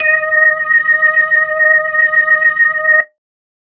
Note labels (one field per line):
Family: organ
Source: electronic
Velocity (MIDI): 50